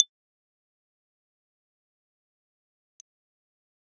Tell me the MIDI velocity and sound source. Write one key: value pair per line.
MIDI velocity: 25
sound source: electronic